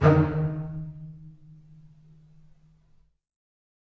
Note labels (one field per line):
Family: string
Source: acoustic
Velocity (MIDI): 25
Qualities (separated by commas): reverb